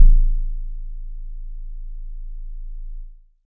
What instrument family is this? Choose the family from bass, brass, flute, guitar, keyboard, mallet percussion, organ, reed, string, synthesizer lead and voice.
guitar